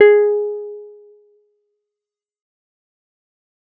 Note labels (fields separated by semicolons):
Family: bass; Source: synthesizer; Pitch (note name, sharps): G#4; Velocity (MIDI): 100; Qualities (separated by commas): fast decay